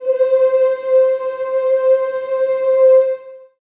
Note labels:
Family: voice; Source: acoustic; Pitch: C5; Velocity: 127; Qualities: long release, reverb

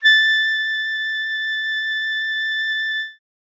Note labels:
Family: reed; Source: acoustic; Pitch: A6; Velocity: 25

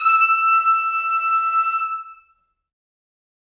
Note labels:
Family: brass; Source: acoustic; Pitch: E6; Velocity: 100; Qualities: fast decay, reverb

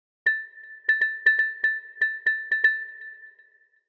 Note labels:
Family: mallet percussion; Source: synthesizer; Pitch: A6; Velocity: 75; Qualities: long release, multiphonic, percussive, tempo-synced

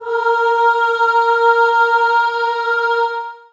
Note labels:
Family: voice; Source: acoustic; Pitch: A#4; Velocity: 127; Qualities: long release, reverb

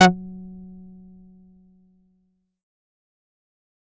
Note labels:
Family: bass; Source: synthesizer; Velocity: 50; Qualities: distorted, fast decay, percussive

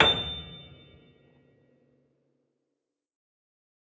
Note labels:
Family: keyboard; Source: acoustic; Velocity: 75; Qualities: fast decay, percussive, reverb

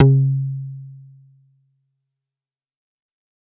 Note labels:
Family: bass; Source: synthesizer; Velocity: 100; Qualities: distorted, fast decay

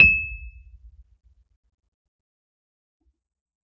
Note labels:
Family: keyboard; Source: electronic; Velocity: 100; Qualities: fast decay, percussive

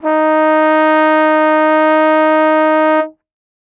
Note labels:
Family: brass; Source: acoustic; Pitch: D#4; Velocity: 75

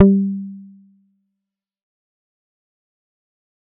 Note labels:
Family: bass; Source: synthesizer; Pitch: G3; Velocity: 100; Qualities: dark, distorted, fast decay, percussive

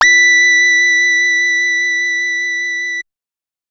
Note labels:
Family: bass; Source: synthesizer; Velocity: 75

